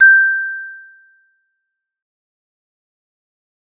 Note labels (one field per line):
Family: mallet percussion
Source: acoustic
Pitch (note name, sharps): G6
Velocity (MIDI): 100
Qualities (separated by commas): fast decay